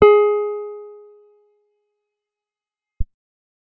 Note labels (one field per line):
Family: guitar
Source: acoustic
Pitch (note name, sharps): G#4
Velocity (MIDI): 25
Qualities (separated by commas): fast decay